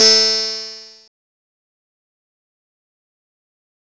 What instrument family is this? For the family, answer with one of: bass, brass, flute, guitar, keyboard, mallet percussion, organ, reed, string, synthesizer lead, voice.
guitar